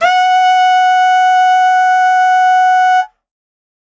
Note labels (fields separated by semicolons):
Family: reed; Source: acoustic; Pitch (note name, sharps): F#5; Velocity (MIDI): 50; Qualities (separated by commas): bright